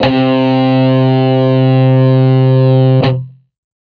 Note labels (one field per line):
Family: guitar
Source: electronic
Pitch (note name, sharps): C3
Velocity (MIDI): 25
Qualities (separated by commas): distorted